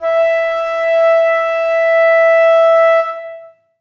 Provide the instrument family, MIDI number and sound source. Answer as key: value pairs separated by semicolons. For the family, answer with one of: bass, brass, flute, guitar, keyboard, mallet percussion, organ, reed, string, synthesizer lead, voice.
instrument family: flute; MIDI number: 76; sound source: acoustic